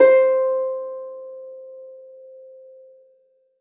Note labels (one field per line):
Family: string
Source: acoustic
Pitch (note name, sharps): C5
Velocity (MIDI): 100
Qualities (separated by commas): reverb